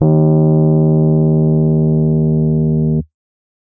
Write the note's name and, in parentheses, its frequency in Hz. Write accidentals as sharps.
D#2 (77.78 Hz)